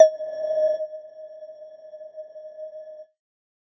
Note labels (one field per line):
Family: mallet percussion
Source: electronic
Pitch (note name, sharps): D#5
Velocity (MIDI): 100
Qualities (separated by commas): non-linear envelope